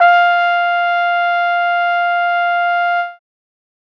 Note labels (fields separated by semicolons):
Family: brass; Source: acoustic; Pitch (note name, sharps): F5; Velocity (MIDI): 75